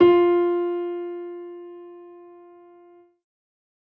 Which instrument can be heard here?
acoustic keyboard